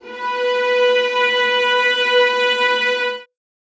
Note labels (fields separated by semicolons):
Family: string; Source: acoustic; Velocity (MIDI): 75; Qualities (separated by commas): reverb